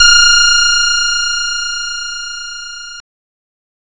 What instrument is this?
synthesizer guitar